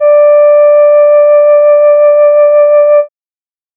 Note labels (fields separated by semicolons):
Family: keyboard; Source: synthesizer; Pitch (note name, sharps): D5; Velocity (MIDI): 100